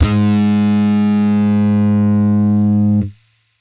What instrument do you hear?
electronic bass